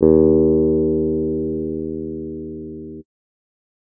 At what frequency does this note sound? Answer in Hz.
77.78 Hz